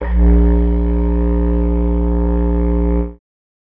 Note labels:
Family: reed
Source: acoustic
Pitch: A#1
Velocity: 75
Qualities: dark

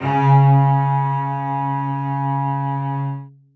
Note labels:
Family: string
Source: acoustic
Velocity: 127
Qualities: reverb

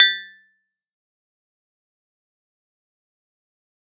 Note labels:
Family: keyboard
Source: electronic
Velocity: 75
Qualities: fast decay, percussive

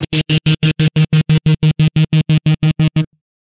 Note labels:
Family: guitar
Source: electronic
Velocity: 100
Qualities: bright, distorted, tempo-synced

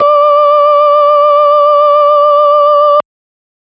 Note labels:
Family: organ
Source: electronic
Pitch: D5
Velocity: 127

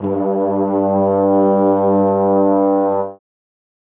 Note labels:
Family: brass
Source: acoustic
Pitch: G2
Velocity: 50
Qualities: reverb

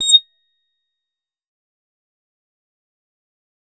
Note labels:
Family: bass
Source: synthesizer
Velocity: 100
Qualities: bright, distorted, fast decay, percussive

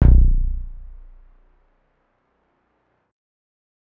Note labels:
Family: keyboard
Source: electronic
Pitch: A#0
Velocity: 50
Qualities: dark

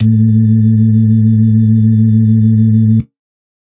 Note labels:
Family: organ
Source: electronic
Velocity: 127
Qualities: dark

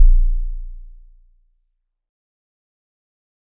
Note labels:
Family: guitar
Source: synthesizer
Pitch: A#0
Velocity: 25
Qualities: dark, fast decay

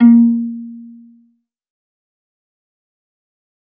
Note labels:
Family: string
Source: acoustic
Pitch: A#3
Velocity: 25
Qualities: dark, fast decay, reverb

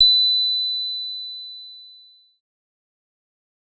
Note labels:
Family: bass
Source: synthesizer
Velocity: 25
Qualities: distorted, fast decay

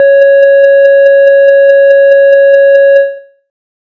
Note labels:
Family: bass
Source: synthesizer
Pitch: C#5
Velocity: 127

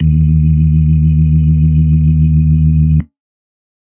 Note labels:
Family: organ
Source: electronic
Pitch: D#2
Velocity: 75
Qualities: dark, reverb

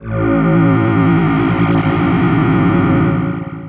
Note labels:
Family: voice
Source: synthesizer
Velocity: 100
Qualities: bright, distorted, long release

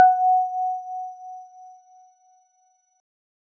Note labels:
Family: keyboard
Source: electronic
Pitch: F#5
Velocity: 127

